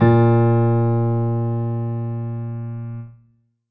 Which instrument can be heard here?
acoustic keyboard